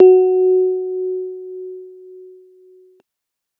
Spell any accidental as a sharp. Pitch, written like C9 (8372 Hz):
F#4 (370 Hz)